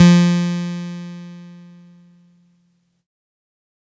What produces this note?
electronic keyboard